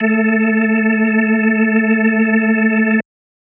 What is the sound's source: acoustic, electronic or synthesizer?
electronic